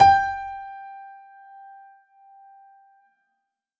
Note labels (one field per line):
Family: keyboard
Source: acoustic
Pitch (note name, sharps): G5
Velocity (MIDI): 127